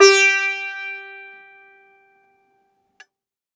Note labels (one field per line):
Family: guitar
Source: acoustic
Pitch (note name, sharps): G4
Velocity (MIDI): 25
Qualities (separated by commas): bright, multiphonic, reverb